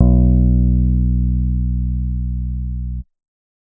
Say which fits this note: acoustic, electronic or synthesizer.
synthesizer